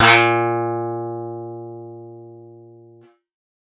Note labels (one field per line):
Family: guitar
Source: synthesizer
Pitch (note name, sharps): A#2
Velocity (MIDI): 127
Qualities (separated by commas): bright